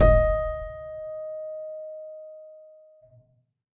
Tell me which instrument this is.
acoustic keyboard